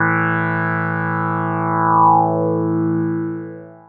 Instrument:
synthesizer lead